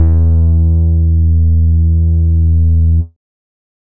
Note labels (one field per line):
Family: bass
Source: synthesizer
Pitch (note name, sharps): E2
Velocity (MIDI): 25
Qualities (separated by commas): distorted, multiphonic, tempo-synced